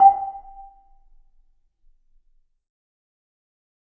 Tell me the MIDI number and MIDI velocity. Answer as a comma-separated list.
79, 75